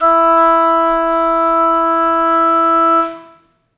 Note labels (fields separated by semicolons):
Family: reed; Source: acoustic; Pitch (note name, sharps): E4; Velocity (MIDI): 25; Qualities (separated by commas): reverb